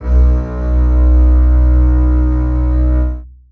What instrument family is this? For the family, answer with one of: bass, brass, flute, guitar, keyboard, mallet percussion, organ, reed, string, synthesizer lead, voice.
string